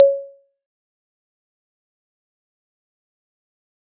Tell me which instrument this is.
acoustic mallet percussion instrument